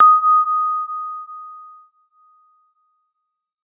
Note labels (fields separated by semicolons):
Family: mallet percussion; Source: acoustic; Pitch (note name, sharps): D#6; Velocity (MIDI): 127; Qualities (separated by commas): bright, non-linear envelope